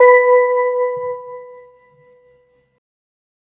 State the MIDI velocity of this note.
25